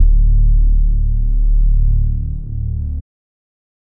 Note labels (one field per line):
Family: bass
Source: synthesizer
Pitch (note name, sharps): D1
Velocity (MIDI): 100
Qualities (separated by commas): dark